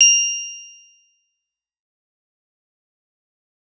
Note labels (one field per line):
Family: guitar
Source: electronic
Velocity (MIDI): 75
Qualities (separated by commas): bright, fast decay, percussive